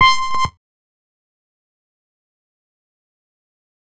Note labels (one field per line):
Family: bass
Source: synthesizer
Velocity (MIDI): 100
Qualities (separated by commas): fast decay